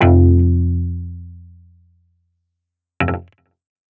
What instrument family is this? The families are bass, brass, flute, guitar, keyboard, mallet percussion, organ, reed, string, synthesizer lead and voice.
guitar